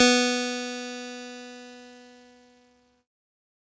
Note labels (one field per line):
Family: keyboard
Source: electronic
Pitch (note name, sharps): B3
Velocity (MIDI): 127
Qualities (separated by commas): bright, distorted